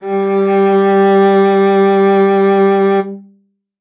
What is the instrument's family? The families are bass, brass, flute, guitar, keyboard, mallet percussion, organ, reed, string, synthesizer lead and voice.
string